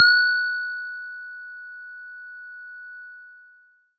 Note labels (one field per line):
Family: mallet percussion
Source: acoustic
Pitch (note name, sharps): F#6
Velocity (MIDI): 127